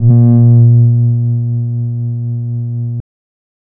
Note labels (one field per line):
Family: bass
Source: synthesizer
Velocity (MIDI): 50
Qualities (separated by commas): dark, distorted, non-linear envelope